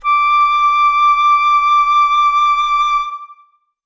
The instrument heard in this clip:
acoustic flute